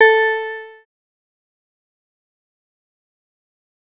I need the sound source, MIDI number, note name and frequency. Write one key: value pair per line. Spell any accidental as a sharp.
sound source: synthesizer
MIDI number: 69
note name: A4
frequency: 440 Hz